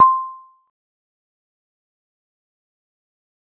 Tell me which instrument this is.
acoustic mallet percussion instrument